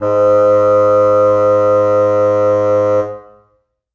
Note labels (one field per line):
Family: reed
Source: acoustic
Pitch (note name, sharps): G#2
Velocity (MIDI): 127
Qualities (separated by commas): reverb